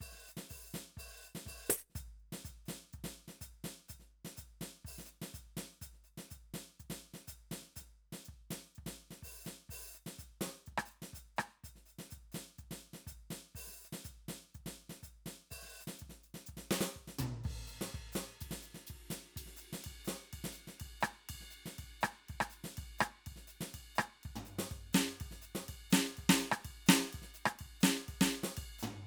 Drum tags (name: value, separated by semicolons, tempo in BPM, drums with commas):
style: calypso; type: beat; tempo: 124 BPM; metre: 4/4; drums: crash, ride, ride bell, closed hi-hat, open hi-hat, hi-hat pedal, snare, cross-stick, high tom, mid tom, floor tom, kick